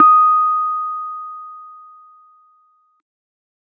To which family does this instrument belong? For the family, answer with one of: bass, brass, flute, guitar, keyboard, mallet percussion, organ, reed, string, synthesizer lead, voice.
keyboard